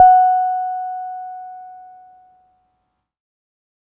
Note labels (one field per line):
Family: keyboard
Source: electronic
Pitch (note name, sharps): F#5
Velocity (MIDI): 75